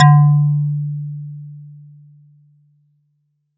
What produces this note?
acoustic mallet percussion instrument